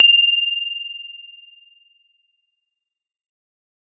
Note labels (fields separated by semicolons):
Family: keyboard; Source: electronic; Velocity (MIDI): 127; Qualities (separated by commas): bright